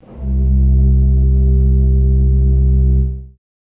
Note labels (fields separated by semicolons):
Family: organ; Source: acoustic; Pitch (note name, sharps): C2; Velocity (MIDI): 127; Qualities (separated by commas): dark, reverb